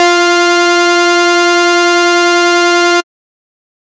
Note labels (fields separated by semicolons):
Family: bass; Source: synthesizer; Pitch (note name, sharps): F4; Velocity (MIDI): 25; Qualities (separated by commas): bright, distorted